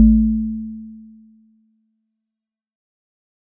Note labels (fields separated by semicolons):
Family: mallet percussion; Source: acoustic; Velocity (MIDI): 75; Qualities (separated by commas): fast decay